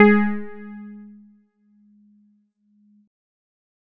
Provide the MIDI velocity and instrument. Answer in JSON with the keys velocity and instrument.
{"velocity": 127, "instrument": "electronic keyboard"}